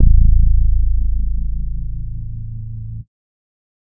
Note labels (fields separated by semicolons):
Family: bass; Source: synthesizer; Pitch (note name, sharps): A0; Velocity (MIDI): 25; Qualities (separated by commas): dark, distorted